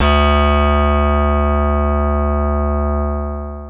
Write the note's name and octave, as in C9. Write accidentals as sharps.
D2